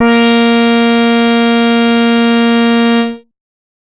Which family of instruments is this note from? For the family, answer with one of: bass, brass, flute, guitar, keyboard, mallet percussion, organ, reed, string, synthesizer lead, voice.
bass